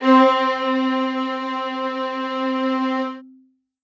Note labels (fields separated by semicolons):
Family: string; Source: acoustic; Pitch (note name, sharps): C4; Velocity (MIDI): 127; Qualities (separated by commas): reverb